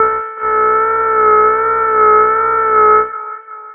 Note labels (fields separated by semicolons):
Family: bass; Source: synthesizer; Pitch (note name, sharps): A4; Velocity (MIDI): 127; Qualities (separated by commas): long release, reverb